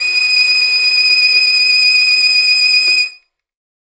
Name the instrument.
acoustic string instrument